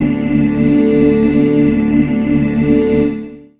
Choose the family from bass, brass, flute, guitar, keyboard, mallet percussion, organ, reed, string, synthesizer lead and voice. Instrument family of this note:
organ